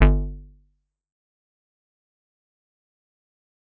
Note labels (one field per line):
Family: bass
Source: synthesizer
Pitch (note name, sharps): G1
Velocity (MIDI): 127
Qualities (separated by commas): dark, fast decay, percussive